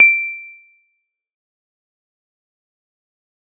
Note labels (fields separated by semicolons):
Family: mallet percussion; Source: acoustic; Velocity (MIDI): 25; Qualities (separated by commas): fast decay, percussive